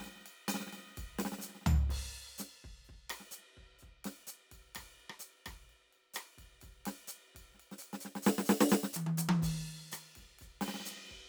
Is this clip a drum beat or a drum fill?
beat